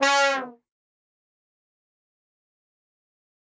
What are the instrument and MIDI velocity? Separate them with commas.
acoustic brass instrument, 50